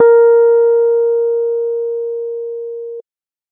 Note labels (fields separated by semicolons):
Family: keyboard; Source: electronic; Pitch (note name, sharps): A#4; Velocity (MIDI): 100; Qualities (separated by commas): dark